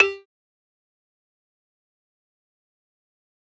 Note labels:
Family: mallet percussion; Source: acoustic; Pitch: G4; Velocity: 127; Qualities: fast decay, percussive, reverb

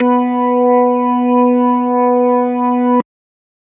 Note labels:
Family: organ; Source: electronic; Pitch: B3; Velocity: 127

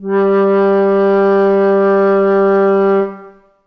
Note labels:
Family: flute; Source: acoustic; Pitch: G3; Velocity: 100; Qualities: reverb

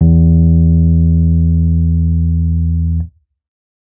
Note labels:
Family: keyboard; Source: electronic; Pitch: E2; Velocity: 75

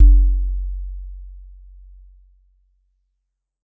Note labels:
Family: mallet percussion; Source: acoustic; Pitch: F#1; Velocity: 75; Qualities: dark

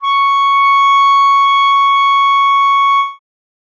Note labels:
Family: reed; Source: acoustic; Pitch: C#6; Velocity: 127

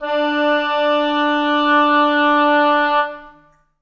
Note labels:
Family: reed; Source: acoustic; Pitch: D4; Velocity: 100; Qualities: reverb

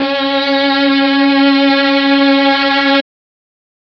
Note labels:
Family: string; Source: electronic; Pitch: C#4; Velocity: 127; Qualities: distorted, reverb

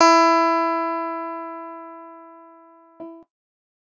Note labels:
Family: guitar; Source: electronic; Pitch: E4; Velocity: 100

